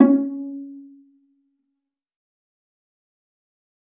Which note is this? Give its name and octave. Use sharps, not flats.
C#4